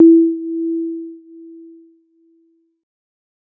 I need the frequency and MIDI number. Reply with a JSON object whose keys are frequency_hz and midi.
{"frequency_hz": 329.6, "midi": 64}